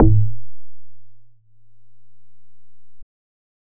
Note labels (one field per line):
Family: bass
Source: synthesizer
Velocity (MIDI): 25